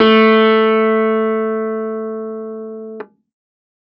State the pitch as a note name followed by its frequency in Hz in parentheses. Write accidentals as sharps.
A3 (220 Hz)